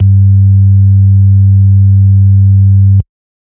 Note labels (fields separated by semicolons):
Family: organ; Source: electronic; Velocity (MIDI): 127; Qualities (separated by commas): dark